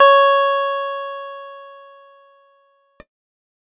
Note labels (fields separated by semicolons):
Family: keyboard; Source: electronic; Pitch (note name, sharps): C#5; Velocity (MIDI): 75; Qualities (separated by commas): bright